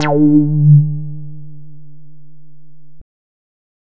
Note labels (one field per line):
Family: bass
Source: synthesizer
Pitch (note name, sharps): D3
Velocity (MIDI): 50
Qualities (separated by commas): distorted